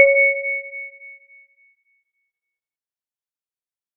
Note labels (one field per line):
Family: mallet percussion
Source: acoustic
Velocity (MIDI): 50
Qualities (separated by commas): fast decay